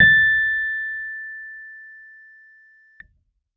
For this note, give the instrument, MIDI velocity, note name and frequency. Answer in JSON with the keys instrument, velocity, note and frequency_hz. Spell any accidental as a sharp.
{"instrument": "electronic keyboard", "velocity": 50, "note": "A6", "frequency_hz": 1760}